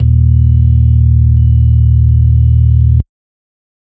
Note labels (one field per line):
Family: organ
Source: electronic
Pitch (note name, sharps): D#1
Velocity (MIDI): 25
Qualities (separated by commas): dark